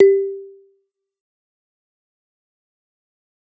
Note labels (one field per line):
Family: mallet percussion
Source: acoustic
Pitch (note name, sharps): G4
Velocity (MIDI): 127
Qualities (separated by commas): fast decay, percussive